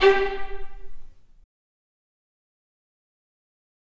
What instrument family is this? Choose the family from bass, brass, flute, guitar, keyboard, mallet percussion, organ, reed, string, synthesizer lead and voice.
string